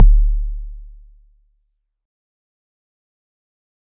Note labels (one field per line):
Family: mallet percussion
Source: acoustic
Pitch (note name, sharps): D1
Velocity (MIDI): 25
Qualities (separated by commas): dark, fast decay